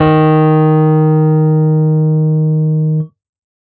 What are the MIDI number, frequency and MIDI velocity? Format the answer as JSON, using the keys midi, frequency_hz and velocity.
{"midi": 51, "frequency_hz": 155.6, "velocity": 127}